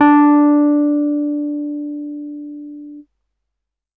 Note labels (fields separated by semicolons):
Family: keyboard; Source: electronic; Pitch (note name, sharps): D4; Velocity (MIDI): 100